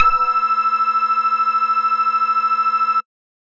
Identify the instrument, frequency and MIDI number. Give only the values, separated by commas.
synthesizer bass, 1319 Hz, 88